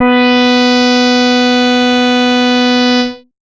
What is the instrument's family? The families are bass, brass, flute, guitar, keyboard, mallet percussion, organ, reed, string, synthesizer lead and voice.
bass